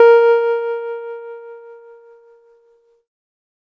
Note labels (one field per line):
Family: keyboard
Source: electronic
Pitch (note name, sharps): A#4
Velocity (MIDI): 75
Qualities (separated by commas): distorted